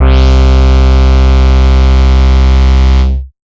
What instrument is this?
synthesizer bass